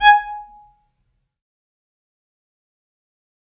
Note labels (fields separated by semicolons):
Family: string; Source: acoustic; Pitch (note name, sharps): G#5; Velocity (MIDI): 100; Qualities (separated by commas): fast decay, percussive, reverb